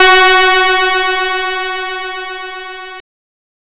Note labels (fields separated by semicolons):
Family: guitar; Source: synthesizer; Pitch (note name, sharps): F#4; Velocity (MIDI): 50; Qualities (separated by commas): bright, distorted